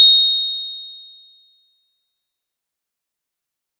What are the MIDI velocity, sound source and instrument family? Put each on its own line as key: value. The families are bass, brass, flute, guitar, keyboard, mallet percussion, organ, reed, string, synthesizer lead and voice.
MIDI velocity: 75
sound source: acoustic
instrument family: mallet percussion